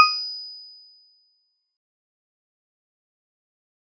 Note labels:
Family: mallet percussion; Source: acoustic; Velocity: 75; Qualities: fast decay, percussive

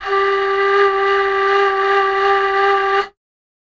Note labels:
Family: flute; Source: acoustic; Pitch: G4; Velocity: 50; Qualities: multiphonic

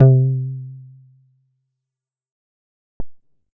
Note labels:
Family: bass; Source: synthesizer; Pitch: C3; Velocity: 75; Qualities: dark, fast decay

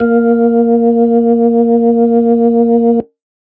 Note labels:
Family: organ; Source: electronic; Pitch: A#3; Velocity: 25

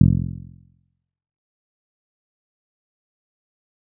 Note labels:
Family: bass; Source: synthesizer; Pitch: F1; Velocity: 75; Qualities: dark, fast decay, percussive

